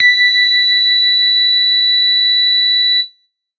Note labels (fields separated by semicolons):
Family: bass; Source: synthesizer; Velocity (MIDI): 127